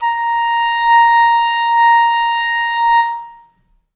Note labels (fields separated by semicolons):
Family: reed; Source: acoustic; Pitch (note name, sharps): A#5; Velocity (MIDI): 50; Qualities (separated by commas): reverb